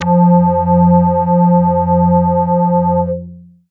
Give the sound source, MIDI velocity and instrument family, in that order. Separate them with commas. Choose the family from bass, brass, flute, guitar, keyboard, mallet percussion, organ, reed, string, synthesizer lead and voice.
synthesizer, 100, bass